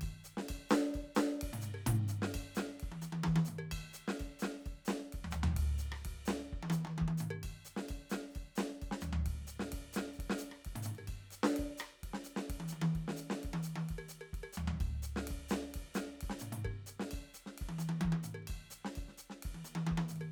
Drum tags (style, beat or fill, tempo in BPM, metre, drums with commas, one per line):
Dominican merengue
beat
130 BPM
4/4
ride, ride bell, hi-hat pedal, percussion, snare, cross-stick, high tom, mid tom, floor tom, kick